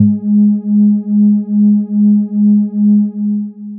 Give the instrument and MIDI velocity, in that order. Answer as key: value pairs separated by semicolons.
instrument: synthesizer bass; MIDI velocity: 50